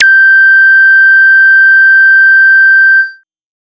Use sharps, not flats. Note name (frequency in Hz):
G6 (1568 Hz)